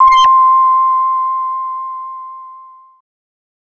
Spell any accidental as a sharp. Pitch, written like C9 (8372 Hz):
C6 (1047 Hz)